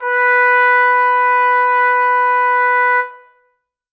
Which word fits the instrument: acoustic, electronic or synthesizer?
acoustic